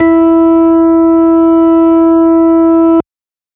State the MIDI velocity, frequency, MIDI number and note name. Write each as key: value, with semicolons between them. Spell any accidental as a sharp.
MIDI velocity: 127; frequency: 329.6 Hz; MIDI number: 64; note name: E4